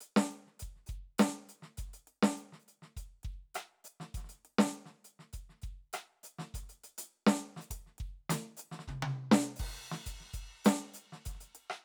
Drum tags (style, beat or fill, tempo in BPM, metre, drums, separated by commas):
Brazilian, beat, 101 BPM, 4/4, crash, closed hi-hat, open hi-hat, hi-hat pedal, snare, cross-stick, high tom, kick